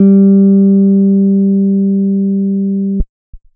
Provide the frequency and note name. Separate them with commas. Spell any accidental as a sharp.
196 Hz, G3